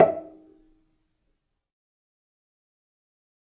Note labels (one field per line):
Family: string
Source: acoustic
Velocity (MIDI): 100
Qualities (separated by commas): fast decay, percussive, reverb